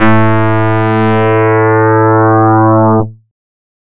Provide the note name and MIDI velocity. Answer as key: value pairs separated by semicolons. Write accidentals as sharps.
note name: A2; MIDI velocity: 127